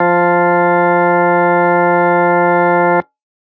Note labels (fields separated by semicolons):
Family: organ; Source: electronic; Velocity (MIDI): 25